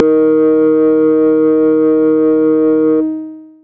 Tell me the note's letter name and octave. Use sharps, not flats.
D#3